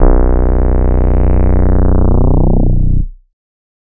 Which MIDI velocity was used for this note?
75